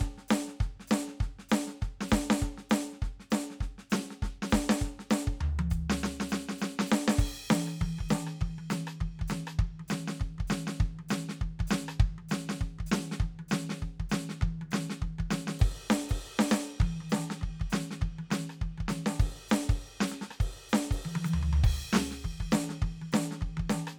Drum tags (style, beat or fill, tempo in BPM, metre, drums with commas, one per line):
rockabilly
beat
200 BPM
4/4
crash, hi-hat pedal, snare, cross-stick, high tom, floor tom, kick